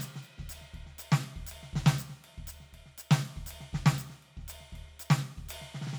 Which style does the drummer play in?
songo